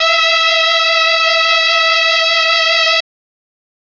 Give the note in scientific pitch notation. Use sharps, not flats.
E5